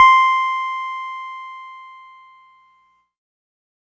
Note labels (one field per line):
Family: keyboard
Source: electronic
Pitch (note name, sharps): C6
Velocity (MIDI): 100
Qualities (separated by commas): distorted